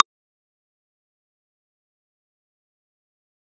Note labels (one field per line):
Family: mallet percussion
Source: acoustic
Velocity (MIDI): 127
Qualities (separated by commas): fast decay, percussive